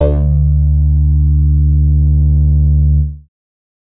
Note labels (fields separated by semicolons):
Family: bass; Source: synthesizer; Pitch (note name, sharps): D2; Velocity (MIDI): 100; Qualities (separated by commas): distorted